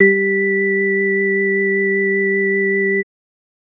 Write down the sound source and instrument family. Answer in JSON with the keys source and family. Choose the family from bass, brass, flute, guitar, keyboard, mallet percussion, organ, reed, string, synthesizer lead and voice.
{"source": "electronic", "family": "organ"}